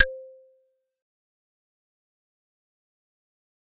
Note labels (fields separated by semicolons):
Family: mallet percussion; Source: acoustic; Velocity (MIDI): 25; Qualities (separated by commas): fast decay, percussive